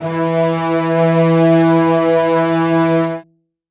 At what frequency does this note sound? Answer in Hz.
164.8 Hz